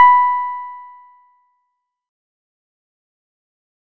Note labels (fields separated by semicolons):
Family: guitar; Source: synthesizer; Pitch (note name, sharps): B5; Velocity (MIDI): 25; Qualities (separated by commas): fast decay